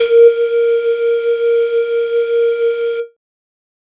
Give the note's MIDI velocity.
100